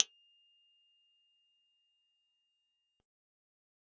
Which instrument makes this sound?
electronic keyboard